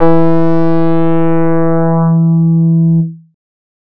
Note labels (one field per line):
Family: bass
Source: synthesizer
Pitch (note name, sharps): E3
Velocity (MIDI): 50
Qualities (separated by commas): distorted